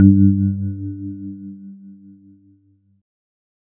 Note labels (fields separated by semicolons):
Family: keyboard; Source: electronic; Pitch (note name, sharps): G2; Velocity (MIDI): 127